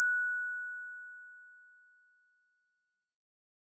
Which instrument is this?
acoustic mallet percussion instrument